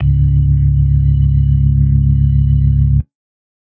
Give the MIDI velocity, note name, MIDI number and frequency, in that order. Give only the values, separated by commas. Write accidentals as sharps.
50, C#1, 25, 34.65 Hz